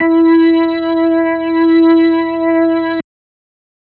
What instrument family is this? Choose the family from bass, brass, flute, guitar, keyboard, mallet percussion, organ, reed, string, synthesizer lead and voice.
organ